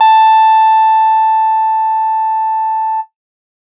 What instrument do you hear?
electronic guitar